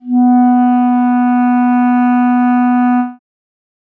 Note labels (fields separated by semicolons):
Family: reed; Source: acoustic; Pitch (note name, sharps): B3; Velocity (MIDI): 50; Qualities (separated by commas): dark